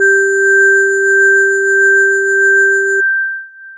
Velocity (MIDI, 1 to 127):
25